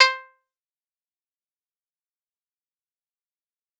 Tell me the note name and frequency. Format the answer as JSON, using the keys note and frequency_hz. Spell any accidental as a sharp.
{"note": "C5", "frequency_hz": 523.3}